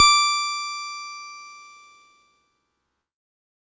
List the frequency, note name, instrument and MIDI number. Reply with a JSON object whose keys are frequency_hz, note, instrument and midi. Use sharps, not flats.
{"frequency_hz": 1175, "note": "D6", "instrument": "electronic keyboard", "midi": 86}